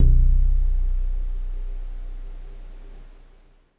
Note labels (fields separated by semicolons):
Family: guitar; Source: electronic; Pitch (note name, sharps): B0; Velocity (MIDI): 100; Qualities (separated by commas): dark